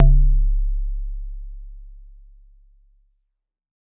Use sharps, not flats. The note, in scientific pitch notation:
C#1